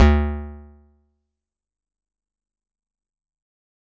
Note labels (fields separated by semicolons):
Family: guitar; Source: electronic; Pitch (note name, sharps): D2; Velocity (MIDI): 50; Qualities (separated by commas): fast decay, percussive